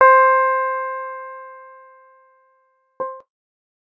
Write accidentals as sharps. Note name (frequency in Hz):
C5 (523.3 Hz)